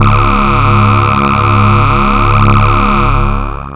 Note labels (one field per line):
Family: bass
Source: synthesizer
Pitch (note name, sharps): C#1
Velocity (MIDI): 100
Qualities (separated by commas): bright, distorted, long release